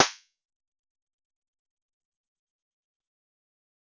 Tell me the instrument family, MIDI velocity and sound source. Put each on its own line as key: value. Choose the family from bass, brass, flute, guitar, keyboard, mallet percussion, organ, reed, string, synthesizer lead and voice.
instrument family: guitar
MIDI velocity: 25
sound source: synthesizer